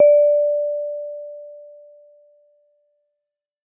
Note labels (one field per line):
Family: mallet percussion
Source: acoustic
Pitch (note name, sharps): D5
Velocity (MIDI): 127